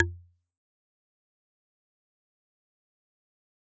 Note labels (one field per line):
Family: mallet percussion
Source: acoustic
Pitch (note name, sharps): F2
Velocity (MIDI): 75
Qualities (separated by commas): fast decay, percussive